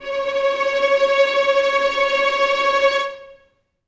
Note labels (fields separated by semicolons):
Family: string; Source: acoustic; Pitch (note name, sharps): C#5; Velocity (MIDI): 50; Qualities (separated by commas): non-linear envelope, reverb